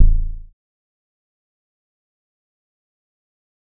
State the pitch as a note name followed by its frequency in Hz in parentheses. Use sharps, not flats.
A0 (27.5 Hz)